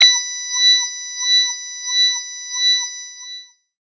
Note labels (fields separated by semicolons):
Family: voice; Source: synthesizer; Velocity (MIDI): 100; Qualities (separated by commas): bright, long release, non-linear envelope, tempo-synced